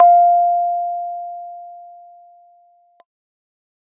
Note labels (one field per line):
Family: keyboard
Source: electronic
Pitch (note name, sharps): F5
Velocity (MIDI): 50